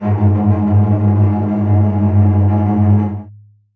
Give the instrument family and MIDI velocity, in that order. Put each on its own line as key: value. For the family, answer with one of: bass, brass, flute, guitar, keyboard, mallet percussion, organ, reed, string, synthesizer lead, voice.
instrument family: string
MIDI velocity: 75